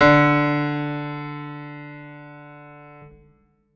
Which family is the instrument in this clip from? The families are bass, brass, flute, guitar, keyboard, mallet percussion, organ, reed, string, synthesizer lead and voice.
organ